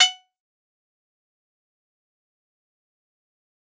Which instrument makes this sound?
acoustic guitar